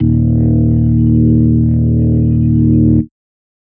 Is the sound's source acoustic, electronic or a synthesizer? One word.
electronic